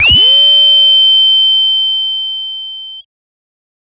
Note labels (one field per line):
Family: bass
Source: synthesizer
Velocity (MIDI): 127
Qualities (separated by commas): bright, distorted, multiphonic